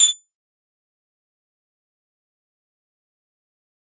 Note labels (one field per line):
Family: guitar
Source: synthesizer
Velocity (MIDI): 127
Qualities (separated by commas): bright, fast decay, percussive